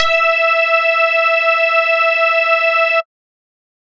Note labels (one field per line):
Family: bass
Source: synthesizer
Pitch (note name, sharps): E5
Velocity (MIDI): 127